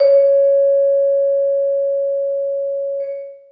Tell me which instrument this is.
acoustic mallet percussion instrument